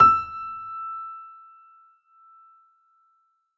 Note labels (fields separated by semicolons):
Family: keyboard; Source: acoustic; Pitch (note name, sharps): E6; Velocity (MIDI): 100